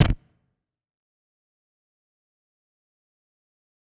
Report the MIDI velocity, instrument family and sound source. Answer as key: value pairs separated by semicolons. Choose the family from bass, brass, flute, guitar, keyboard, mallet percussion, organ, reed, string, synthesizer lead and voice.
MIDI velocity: 100; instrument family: guitar; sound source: electronic